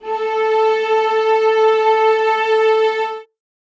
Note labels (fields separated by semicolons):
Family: string; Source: acoustic; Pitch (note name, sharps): A4; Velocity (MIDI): 100; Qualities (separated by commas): reverb